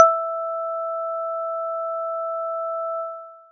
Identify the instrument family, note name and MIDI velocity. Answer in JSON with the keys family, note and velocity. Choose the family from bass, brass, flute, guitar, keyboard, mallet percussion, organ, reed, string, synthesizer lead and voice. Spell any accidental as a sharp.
{"family": "mallet percussion", "note": "E5", "velocity": 100}